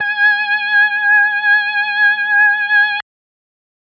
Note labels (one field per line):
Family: organ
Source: electronic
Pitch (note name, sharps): G#5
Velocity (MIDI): 127